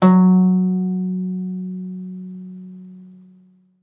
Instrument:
acoustic guitar